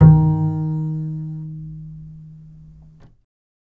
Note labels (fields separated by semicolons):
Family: bass; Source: electronic; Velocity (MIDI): 75; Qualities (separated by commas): reverb